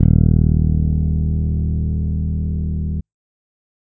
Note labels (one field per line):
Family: bass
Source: electronic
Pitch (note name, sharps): D#1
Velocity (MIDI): 127